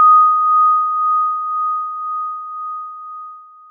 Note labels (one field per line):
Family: mallet percussion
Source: acoustic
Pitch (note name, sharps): D#6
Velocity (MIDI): 25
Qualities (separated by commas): bright, long release